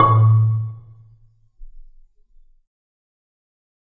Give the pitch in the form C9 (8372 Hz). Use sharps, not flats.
A2 (110 Hz)